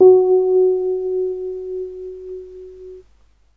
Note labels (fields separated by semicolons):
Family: keyboard; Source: electronic; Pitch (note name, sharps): F#4; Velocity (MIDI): 25